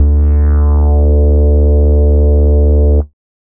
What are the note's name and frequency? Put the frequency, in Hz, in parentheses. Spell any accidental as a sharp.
D2 (73.42 Hz)